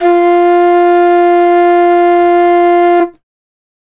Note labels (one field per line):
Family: flute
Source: acoustic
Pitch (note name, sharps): F4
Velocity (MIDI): 75